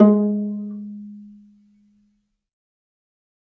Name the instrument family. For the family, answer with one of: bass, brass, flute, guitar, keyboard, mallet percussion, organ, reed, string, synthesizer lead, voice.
string